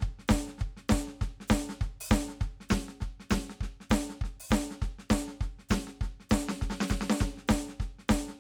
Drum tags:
rockabilly, beat, 200 BPM, 4/4, open hi-hat, hi-hat pedal, snare, kick

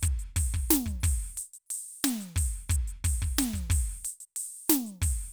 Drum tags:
hip-hop, beat, 90 BPM, 4/4, closed hi-hat, open hi-hat, hi-hat pedal, snare, kick

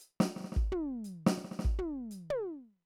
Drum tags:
New Orleans funk, fill, 84 BPM, 4/4, hi-hat pedal, snare, high tom, floor tom, kick

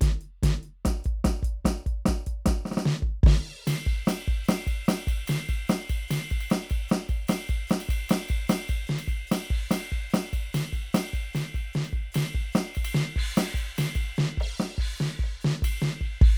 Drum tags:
Motown, beat, 148 BPM, 4/4, crash, ride, ride bell, closed hi-hat, hi-hat pedal, snare, kick

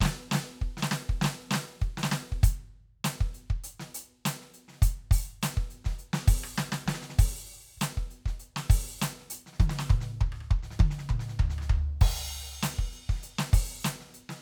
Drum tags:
Latin funk, beat, 100 BPM, 4/4, crash, closed hi-hat, open hi-hat, hi-hat pedal, snare, cross-stick, high tom, mid tom, floor tom, kick

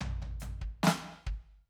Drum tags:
half-time rock, fill, 140 BPM, 4/4, hi-hat pedal, snare, high tom, floor tom, kick

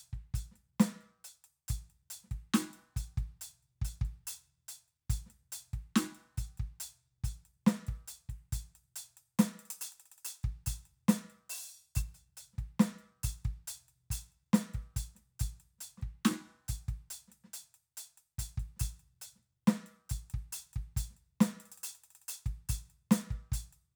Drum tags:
hip-hop, beat, 140 BPM, 4/4, closed hi-hat, open hi-hat, hi-hat pedal, snare, kick

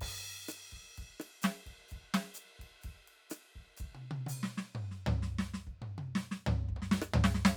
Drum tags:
bossa nova, beat, 127 BPM, 4/4, crash, ride, ride bell, hi-hat pedal, snare, cross-stick, high tom, mid tom, floor tom, kick

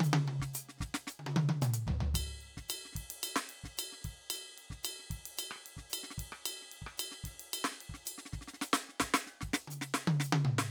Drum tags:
songo, beat, 112 BPM, 4/4, ride, ride bell, closed hi-hat, hi-hat pedal, snare, cross-stick, high tom, mid tom, floor tom, kick

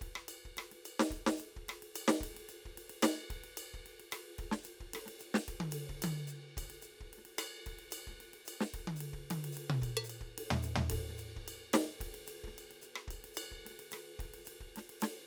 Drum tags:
Brazilian baião, beat, 110 BPM, 4/4, ride, ride bell, open hi-hat, hi-hat pedal, percussion, snare, cross-stick, high tom, mid tom, floor tom, kick

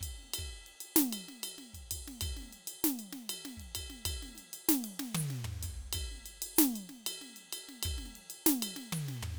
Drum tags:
Afro-Cuban, beat, 128 BPM, 4/4, ride, ride bell, hi-hat pedal, snare, mid tom, floor tom, kick

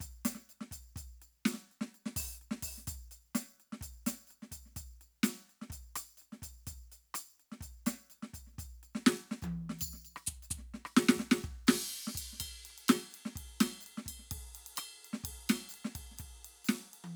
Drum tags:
Middle Eastern, beat, 126 BPM, 4/4, crash, ride, ride bell, percussion, snare, cross-stick, high tom, kick

